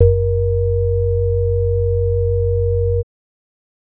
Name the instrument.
electronic organ